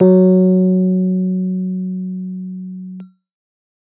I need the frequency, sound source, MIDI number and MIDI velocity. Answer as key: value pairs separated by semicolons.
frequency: 185 Hz; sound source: electronic; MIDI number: 54; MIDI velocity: 75